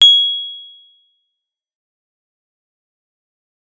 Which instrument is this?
electronic guitar